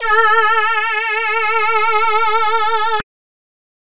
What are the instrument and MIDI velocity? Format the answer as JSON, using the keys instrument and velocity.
{"instrument": "synthesizer voice", "velocity": 127}